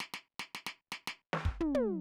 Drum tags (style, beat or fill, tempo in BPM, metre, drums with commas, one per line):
Afro-Cuban rumba
fill
110 BPM
4/4
snare, high tom, floor tom, kick